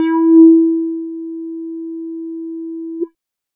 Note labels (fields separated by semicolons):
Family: bass; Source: synthesizer; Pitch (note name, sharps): E4; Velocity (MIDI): 50; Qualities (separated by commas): dark, distorted